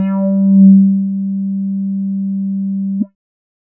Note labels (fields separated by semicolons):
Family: bass; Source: synthesizer; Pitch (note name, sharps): G3; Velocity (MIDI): 50; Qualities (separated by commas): dark, distorted